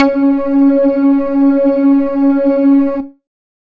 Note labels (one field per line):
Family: bass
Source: synthesizer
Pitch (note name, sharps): C#4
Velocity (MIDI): 100